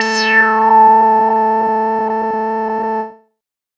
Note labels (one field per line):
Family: bass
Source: synthesizer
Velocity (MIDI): 75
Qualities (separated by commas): distorted, non-linear envelope